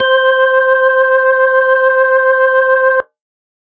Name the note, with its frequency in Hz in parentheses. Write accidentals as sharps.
C5 (523.3 Hz)